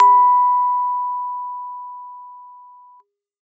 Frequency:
987.8 Hz